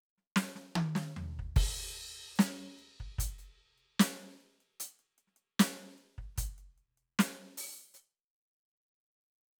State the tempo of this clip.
75 BPM